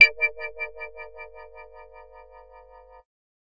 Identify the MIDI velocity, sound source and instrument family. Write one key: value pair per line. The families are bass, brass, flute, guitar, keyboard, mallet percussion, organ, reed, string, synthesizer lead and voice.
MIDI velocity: 75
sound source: synthesizer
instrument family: bass